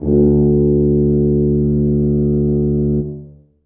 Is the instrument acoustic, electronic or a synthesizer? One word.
acoustic